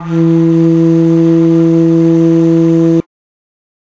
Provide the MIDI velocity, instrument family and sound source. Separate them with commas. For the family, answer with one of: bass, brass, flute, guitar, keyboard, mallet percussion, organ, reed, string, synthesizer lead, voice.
75, flute, acoustic